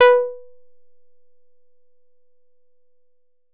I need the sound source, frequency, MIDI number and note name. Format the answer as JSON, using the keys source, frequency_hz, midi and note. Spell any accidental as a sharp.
{"source": "synthesizer", "frequency_hz": 493.9, "midi": 71, "note": "B4"}